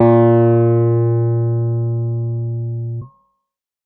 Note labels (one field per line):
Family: keyboard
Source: electronic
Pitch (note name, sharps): A#2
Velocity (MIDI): 75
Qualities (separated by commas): dark, distorted